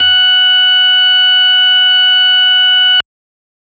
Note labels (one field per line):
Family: organ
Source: electronic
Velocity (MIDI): 75